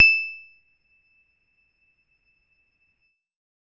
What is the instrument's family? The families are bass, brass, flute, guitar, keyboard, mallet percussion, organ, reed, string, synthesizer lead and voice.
keyboard